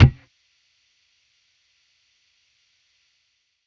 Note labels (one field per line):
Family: bass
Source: electronic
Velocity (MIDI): 100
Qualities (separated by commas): distorted, percussive